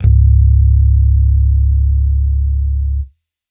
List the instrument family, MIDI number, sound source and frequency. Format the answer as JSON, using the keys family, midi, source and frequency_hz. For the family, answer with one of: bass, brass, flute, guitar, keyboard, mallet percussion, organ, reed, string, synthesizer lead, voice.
{"family": "bass", "midi": 25, "source": "electronic", "frequency_hz": 34.65}